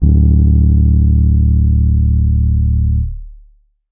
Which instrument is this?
electronic keyboard